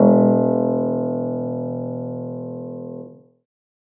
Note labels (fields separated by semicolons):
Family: keyboard; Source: acoustic; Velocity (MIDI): 25; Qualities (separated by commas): reverb